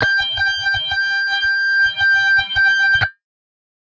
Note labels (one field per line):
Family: guitar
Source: synthesizer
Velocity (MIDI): 127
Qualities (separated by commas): bright, distorted